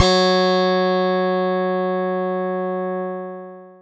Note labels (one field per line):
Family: keyboard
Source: electronic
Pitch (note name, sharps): F#3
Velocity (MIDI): 127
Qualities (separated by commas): bright, long release